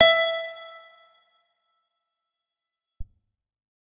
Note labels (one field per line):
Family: guitar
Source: electronic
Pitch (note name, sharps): E5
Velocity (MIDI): 100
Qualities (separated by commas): bright, percussive, reverb